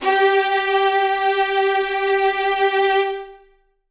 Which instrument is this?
acoustic string instrument